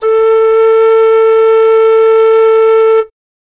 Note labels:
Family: flute; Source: acoustic; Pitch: A4; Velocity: 75

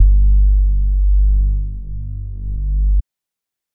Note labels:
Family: bass; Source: synthesizer; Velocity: 25; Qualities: dark

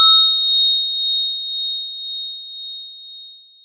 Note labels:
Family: mallet percussion; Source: acoustic; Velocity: 127; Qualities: bright, long release

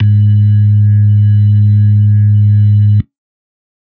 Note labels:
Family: organ; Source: electronic; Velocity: 100; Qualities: dark

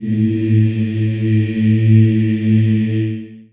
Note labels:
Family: voice; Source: acoustic; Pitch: A2; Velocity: 25; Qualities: long release, reverb

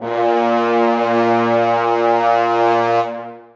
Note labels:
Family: brass; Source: acoustic; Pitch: A#2; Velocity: 127; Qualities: long release, reverb

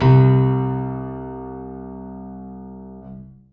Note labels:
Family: keyboard; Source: acoustic; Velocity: 127; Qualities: reverb

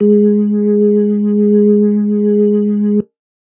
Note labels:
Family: organ; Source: electronic; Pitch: G#3; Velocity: 75; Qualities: dark

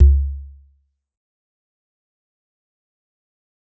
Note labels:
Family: mallet percussion; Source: acoustic; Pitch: C#2; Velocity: 100; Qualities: dark, fast decay, percussive

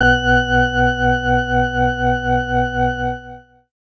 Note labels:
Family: organ; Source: electronic; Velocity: 75; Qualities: distorted

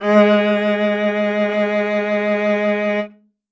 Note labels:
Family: string; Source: acoustic; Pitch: G#3; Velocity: 127; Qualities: reverb

